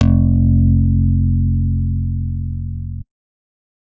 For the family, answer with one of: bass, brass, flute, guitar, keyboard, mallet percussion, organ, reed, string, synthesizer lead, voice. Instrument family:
guitar